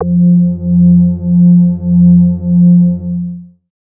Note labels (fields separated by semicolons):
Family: bass; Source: synthesizer; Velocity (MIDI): 25; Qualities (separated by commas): dark, long release, multiphonic